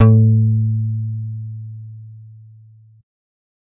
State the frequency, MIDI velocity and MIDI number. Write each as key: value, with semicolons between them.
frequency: 110 Hz; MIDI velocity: 127; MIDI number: 45